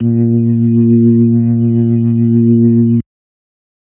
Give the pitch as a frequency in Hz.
116.5 Hz